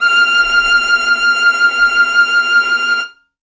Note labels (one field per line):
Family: string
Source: acoustic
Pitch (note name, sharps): F6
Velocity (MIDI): 50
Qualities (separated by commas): reverb